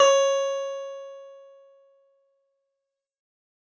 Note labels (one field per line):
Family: guitar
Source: synthesizer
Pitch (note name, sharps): C#5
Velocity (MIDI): 127